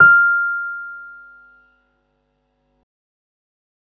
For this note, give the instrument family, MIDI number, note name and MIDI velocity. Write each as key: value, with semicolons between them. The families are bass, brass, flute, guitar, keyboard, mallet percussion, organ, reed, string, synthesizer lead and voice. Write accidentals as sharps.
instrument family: keyboard; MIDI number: 89; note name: F6; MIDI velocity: 50